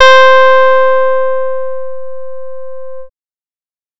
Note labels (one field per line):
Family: bass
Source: synthesizer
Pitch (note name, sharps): C5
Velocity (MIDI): 127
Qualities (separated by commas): distorted